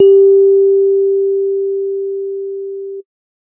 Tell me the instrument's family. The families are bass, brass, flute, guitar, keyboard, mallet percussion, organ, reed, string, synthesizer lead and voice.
keyboard